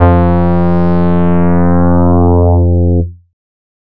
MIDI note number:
41